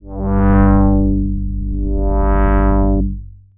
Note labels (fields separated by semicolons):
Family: bass; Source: synthesizer; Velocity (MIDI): 75; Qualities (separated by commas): distorted, long release, tempo-synced